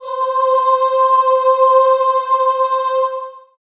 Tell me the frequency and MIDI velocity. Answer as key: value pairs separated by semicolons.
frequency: 523.3 Hz; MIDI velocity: 127